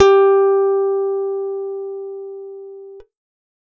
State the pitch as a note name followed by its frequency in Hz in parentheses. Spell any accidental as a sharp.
G4 (392 Hz)